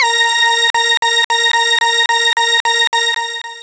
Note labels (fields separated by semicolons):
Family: synthesizer lead; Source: synthesizer; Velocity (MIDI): 100; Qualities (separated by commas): bright, long release